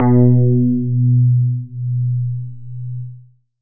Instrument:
synthesizer lead